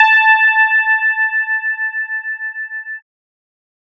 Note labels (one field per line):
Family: bass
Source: synthesizer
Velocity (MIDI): 127